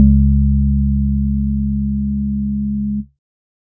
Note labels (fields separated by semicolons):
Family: organ; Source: electronic; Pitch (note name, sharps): C#2; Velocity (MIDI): 25; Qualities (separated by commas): dark